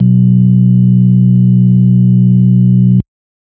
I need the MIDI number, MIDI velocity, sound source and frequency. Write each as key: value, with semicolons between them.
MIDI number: 35; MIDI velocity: 127; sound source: electronic; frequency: 61.74 Hz